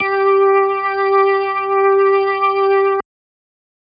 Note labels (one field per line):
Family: organ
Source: electronic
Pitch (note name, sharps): G4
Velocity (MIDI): 25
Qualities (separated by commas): distorted